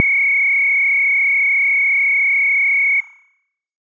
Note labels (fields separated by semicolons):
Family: bass; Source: synthesizer; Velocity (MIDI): 75